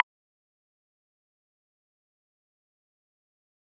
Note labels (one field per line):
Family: guitar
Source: electronic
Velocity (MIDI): 75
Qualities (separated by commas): fast decay, percussive